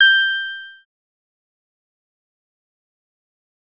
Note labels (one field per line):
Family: synthesizer lead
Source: synthesizer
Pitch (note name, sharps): G6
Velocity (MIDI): 127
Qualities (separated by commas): bright, distorted, fast decay